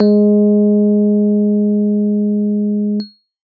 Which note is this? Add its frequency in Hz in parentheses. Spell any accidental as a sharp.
G#3 (207.7 Hz)